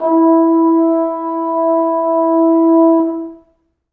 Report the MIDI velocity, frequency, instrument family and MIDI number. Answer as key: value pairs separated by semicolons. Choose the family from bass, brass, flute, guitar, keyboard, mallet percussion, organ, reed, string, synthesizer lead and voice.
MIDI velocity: 25; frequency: 329.6 Hz; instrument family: brass; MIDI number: 64